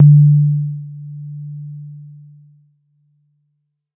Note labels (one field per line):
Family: keyboard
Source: electronic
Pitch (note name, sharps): D3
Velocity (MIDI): 50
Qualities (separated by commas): dark